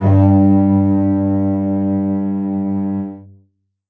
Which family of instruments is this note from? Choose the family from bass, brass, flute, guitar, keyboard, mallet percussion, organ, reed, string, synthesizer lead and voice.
string